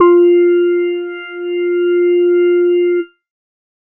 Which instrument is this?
electronic organ